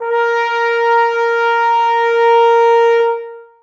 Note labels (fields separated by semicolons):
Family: brass; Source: acoustic; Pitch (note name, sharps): A#4; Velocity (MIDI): 100; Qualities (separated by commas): long release, reverb